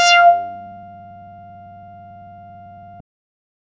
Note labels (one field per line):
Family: bass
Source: synthesizer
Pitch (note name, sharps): F5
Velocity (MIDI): 100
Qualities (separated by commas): distorted